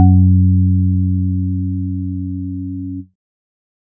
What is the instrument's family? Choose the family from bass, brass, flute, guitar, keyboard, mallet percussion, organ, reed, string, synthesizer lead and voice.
organ